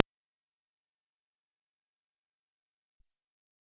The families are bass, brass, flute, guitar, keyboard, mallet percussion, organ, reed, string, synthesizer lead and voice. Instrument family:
bass